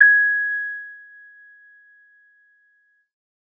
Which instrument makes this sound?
electronic keyboard